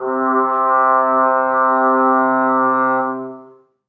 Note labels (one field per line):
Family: brass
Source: acoustic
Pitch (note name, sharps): C3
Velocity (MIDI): 25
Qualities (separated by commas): long release, reverb